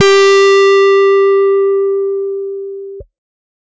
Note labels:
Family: guitar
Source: electronic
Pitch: G4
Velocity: 100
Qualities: bright, distorted

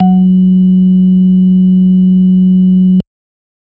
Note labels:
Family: organ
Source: electronic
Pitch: F#3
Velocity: 100

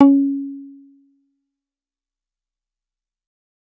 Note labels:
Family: bass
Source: synthesizer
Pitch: C#4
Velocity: 127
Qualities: fast decay, percussive

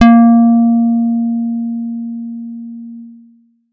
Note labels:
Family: guitar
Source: electronic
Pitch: A#3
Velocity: 75

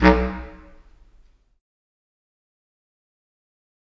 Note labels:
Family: reed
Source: acoustic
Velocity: 25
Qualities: fast decay, percussive, reverb

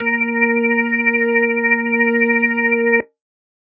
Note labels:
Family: organ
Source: electronic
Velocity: 25

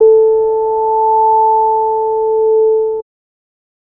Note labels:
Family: bass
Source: synthesizer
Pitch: A4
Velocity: 75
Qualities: distorted

